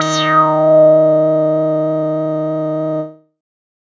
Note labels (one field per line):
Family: bass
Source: synthesizer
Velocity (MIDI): 75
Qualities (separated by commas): distorted, non-linear envelope